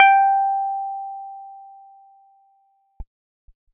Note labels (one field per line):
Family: keyboard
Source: electronic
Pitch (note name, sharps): G5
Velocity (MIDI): 100